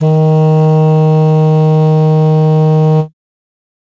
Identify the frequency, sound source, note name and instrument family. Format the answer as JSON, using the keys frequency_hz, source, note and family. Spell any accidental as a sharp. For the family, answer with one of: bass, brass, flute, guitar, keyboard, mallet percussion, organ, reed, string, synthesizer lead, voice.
{"frequency_hz": 155.6, "source": "acoustic", "note": "D#3", "family": "reed"}